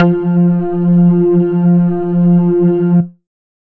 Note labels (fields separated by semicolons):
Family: bass; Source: synthesizer; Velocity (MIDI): 75